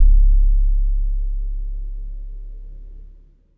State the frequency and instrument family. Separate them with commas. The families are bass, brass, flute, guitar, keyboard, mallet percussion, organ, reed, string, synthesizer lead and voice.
34.65 Hz, guitar